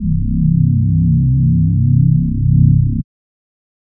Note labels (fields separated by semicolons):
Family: voice; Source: synthesizer; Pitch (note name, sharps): C1; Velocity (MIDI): 50